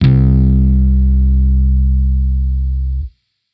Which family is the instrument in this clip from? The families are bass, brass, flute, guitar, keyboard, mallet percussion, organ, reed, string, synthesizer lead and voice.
bass